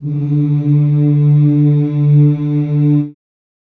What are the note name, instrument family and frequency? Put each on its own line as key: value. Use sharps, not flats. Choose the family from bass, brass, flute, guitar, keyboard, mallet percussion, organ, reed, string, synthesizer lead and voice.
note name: D3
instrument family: voice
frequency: 146.8 Hz